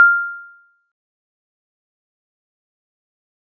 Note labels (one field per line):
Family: mallet percussion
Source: acoustic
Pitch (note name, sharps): F6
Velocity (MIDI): 25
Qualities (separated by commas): fast decay, percussive